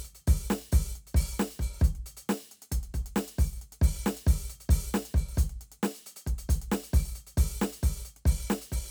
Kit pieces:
closed hi-hat, open hi-hat, hi-hat pedal, snare and kick